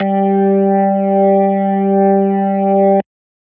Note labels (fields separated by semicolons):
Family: organ; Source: electronic; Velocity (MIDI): 127